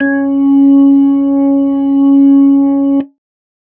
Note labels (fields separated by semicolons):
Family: organ; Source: electronic; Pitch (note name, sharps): C#4; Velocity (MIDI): 127